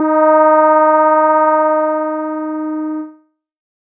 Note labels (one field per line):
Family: keyboard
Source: electronic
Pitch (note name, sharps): D#4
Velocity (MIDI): 25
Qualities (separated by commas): distorted, multiphonic